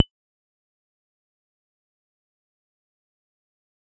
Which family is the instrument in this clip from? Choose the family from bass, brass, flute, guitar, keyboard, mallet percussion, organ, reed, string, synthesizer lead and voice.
bass